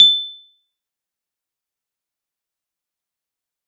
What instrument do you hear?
electronic keyboard